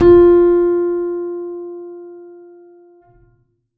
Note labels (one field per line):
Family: keyboard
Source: acoustic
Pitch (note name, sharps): F4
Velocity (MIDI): 75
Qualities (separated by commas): reverb